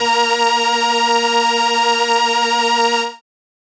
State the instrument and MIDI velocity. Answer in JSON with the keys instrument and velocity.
{"instrument": "synthesizer keyboard", "velocity": 100}